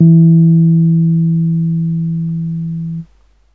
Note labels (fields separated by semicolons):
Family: keyboard; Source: electronic; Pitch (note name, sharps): E3; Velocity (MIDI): 25; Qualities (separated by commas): dark